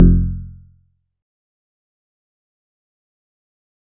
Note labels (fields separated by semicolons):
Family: guitar; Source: acoustic; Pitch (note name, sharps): F1; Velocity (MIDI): 25; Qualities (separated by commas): dark, distorted, fast decay, percussive